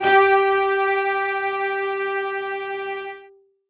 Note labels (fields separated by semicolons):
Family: string; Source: acoustic; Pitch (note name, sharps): G4; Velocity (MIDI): 127; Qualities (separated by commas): reverb